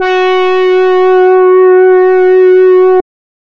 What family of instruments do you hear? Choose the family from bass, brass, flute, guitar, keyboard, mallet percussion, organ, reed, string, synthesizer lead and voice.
reed